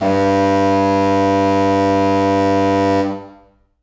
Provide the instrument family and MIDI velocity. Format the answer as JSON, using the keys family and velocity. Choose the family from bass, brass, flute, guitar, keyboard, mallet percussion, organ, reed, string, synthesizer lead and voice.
{"family": "reed", "velocity": 127}